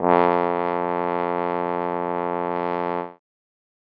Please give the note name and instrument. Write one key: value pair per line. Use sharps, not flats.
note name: F2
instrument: acoustic brass instrument